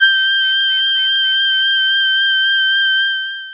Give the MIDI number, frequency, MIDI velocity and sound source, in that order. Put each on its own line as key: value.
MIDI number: 91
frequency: 1568 Hz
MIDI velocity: 50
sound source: synthesizer